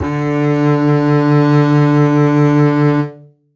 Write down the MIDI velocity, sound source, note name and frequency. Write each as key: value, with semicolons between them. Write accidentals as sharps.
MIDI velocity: 25; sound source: acoustic; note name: D3; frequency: 146.8 Hz